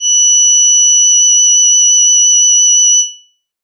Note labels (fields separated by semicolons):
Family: reed; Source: synthesizer; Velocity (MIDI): 127; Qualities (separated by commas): bright